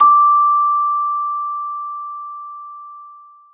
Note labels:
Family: mallet percussion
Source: acoustic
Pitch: D6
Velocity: 75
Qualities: reverb

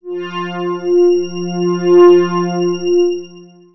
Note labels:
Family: synthesizer lead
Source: synthesizer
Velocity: 50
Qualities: bright, long release, non-linear envelope

